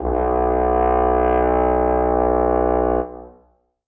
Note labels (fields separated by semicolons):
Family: brass; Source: acoustic; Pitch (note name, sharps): B1; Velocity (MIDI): 25; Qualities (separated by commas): reverb